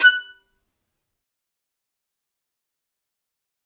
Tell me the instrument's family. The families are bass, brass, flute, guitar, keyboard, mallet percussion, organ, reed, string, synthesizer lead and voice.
string